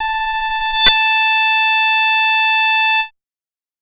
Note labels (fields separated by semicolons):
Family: bass; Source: synthesizer; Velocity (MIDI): 127; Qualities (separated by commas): bright, distorted, multiphonic